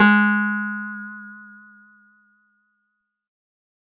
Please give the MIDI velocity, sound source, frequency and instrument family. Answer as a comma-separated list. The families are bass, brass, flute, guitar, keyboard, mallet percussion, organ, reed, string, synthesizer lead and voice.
50, acoustic, 207.7 Hz, guitar